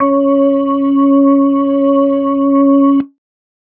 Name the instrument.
electronic organ